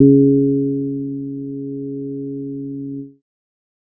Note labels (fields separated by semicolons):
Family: bass; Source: synthesizer; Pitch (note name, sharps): C#3; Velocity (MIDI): 25; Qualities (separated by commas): dark